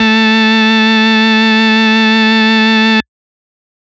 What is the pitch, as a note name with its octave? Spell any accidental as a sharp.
A3